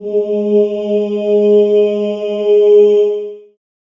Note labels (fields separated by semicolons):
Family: voice; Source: acoustic; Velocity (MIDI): 50; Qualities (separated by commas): dark, long release, reverb